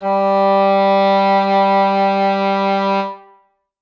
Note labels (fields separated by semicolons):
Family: reed; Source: acoustic; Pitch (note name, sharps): G3; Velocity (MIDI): 127; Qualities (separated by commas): reverb